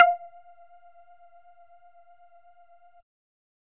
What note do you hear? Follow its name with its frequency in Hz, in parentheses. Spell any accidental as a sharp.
F5 (698.5 Hz)